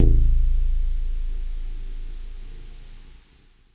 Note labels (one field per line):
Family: guitar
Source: electronic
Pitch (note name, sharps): A0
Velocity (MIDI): 127